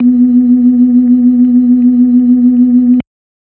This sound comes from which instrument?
electronic organ